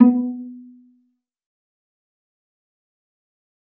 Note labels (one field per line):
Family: string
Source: acoustic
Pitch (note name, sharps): B3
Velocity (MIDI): 75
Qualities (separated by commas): dark, fast decay, percussive, reverb